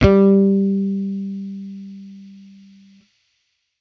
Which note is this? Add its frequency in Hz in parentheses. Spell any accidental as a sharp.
G3 (196 Hz)